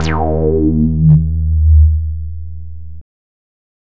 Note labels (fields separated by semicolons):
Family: bass; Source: synthesizer; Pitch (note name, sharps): D#2; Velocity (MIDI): 75; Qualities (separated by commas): distorted